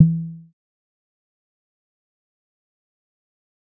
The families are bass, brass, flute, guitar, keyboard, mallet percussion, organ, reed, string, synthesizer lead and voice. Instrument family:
bass